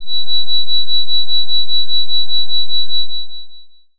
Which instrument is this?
electronic organ